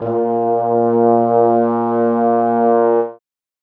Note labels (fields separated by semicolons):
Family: brass; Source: acoustic; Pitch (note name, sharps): A#2; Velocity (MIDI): 25; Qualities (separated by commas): reverb